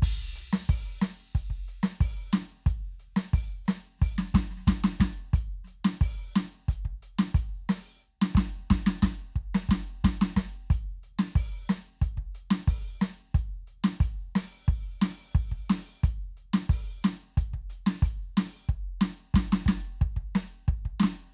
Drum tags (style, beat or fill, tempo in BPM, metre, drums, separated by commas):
Afrobeat, beat, 90 BPM, 4/4, crash, ride, closed hi-hat, open hi-hat, hi-hat pedal, snare, cross-stick, high tom, kick